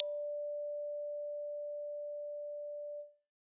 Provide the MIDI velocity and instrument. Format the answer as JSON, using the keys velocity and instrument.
{"velocity": 127, "instrument": "acoustic keyboard"}